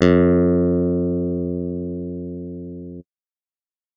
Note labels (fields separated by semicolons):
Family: keyboard; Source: electronic; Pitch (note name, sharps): F2; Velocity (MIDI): 100